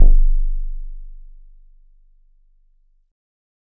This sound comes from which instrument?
electronic keyboard